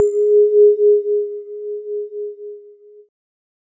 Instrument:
electronic keyboard